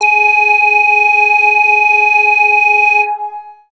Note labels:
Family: bass; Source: synthesizer; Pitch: G#5; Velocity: 100; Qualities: distorted, long release, multiphonic

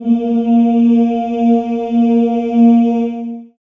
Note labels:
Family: voice; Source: acoustic; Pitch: A#3; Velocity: 100; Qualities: dark, long release, reverb

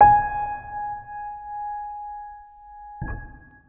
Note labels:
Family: organ; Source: electronic; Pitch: G#5; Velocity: 25; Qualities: reverb

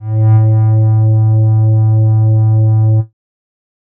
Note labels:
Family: bass; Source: synthesizer; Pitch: A2; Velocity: 127; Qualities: dark

